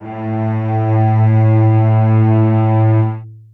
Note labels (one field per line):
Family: string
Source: acoustic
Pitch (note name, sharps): A2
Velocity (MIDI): 50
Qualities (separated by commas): long release, reverb